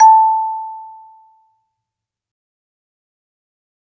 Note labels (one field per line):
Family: mallet percussion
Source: acoustic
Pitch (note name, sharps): A5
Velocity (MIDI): 100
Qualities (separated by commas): fast decay, reverb